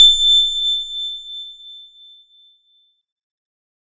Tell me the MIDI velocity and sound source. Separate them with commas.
25, electronic